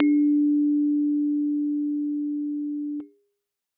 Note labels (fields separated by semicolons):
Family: keyboard; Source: acoustic; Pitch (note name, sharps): D4; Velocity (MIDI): 25